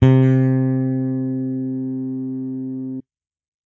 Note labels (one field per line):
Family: bass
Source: electronic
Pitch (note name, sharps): C3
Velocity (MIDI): 127